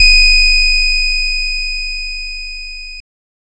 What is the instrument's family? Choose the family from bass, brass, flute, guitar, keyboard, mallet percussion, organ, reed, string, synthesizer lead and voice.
guitar